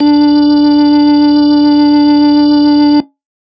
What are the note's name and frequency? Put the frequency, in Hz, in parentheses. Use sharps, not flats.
D4 (293.7 Hz)